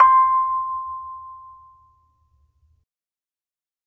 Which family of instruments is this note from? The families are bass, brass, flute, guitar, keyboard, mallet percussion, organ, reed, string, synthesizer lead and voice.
mallet percussion